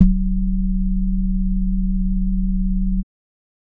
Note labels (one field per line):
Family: organ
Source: electronic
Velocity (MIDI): 25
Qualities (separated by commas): multiphonic